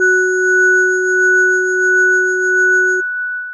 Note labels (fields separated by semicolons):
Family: mallet percussion; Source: electronic; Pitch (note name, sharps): F#4; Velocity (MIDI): 25; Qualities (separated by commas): long release